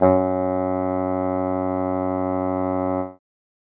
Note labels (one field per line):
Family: reed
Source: acoustic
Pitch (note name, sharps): F#2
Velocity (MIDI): 25